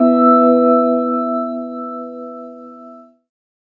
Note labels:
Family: keyboard; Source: synthesizer; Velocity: 100

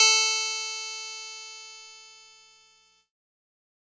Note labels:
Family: keyboard; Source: electronic; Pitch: A4; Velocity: 25; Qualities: bright, distorted

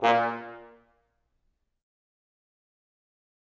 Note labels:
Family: brass; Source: acoustic; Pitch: A#2; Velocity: 100; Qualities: fast decay, percussive, reverb

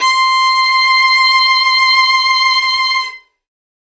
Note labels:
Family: string; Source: acoustic; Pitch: C6; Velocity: 75; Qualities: bright, reverb

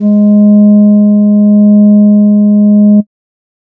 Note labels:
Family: flute; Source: synthesizer; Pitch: G#3; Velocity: 25; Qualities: dark

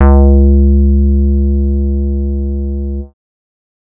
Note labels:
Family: bass; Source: synthesizer; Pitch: C#2; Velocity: 75; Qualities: dark

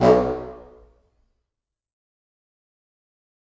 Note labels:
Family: reed; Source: acoustic; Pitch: B1; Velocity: 75; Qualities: fast decay, percussive, reverb

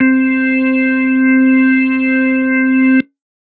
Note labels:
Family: organ; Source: electronic; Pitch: C4; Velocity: 50

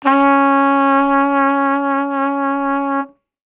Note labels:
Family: brass; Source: acoustic; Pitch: C#4; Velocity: 25

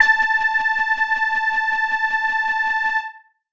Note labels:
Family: keyboard; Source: electronic; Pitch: A5; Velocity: 100; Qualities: distorted

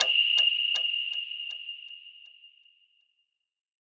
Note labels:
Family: synthesizer lead; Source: synthesizer; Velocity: 127; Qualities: bright, non-linear envelope, reverb

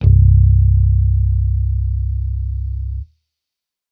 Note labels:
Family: bass; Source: electronic; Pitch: C1; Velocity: 50

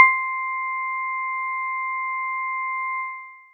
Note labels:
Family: mallet percussion; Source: acoustic; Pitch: C6; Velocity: 100

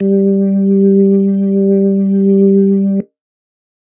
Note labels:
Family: organ; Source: electronic; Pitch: G3; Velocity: 50; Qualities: dark

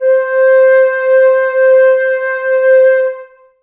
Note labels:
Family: flute; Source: acoustic; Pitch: C5; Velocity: 75; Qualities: reverb

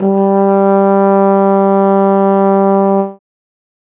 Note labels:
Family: brass; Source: acoustic; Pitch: G3; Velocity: 25

